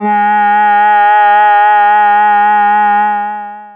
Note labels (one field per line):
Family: voice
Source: synthesizer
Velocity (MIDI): 25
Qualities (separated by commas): distorted, long release